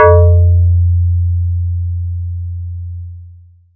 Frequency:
87.31 Hz